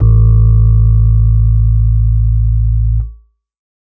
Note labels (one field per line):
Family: keyboard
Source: electronic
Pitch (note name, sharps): A1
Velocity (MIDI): 25